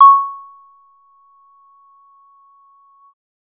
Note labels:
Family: bass; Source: synthesizer; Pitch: C#6; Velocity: 50; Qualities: percussive

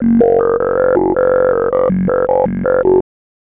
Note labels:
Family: bass; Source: synthesizer; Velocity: 25; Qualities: tempo-synced

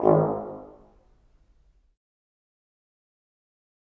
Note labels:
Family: brass; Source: acoustic; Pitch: G#1; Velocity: 25; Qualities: fast decay, reverb

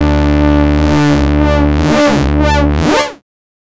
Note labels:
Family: bass; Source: synthesizer; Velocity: 50; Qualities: distorted, non-linear envelope

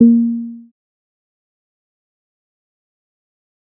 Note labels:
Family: bass; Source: synthesizer; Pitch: A#3; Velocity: 75; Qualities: dark, fast decay, percussive

